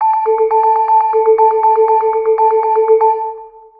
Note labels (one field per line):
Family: mallet percussion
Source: synthesizer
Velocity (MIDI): 127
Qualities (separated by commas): dark, long release, multiphonic, percussive, tempo-synced